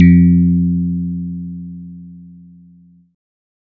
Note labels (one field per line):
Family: bass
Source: synthesizer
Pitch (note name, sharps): F2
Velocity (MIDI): 25